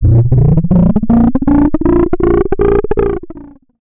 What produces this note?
synthesizer bass